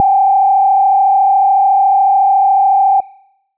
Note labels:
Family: bass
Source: synthesizer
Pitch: G5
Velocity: 25

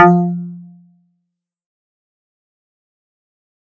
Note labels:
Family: guitar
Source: synthesizer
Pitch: F3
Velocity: 127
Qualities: dark, fast decay, percussive

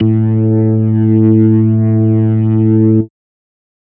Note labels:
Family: organ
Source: electronic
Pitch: A2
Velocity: 50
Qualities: distorted

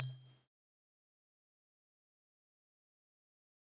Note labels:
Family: keyboard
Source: electronic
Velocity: 25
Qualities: bright, fast decay, percussive, reverb

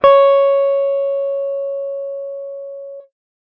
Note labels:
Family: guitar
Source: electronic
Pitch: C#5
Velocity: 75

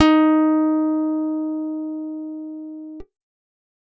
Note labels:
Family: guitar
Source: acoustic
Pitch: D#4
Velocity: 50

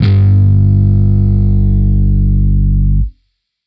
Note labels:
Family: bass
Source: electronic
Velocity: 127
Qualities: distorted

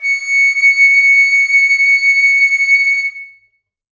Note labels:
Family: flute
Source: acoustic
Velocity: 75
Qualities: reverb

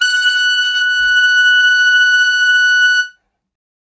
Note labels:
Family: reed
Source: acoustic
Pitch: F#6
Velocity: 25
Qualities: reverb

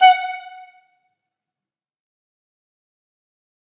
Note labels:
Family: flute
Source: acoustic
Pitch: F#5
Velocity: 127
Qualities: fast decay, percussive, reverb

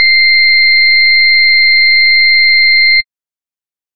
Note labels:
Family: bass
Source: synthesizer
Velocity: 25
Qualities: distorted

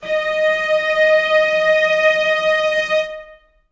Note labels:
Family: string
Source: acoustic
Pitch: D#5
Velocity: 75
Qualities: reverb

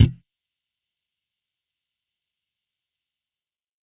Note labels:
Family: bass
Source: electronic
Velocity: 127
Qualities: distorted, fast decay, percussive

